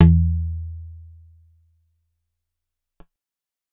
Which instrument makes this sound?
acoustic guitar